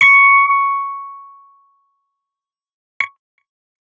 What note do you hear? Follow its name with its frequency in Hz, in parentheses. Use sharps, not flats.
C#6 (1109 Hz)